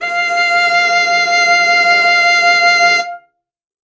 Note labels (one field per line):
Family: string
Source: acoustic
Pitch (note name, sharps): F5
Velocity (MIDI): 100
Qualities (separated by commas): bright, reverb